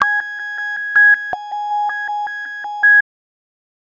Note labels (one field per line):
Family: bass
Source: synthesizer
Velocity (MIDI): 75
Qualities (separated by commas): tempo-synced